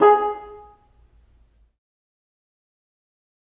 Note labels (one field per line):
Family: reed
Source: acoustic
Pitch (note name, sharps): G#4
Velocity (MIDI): 25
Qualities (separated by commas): fast decay, percussive, reverb